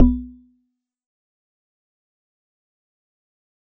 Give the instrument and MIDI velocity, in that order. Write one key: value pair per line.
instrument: electronic mallet percussion instrument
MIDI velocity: 25